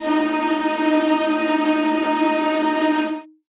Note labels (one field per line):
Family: string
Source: acoustic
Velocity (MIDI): 50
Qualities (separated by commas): bright, non-linear envelope, reverb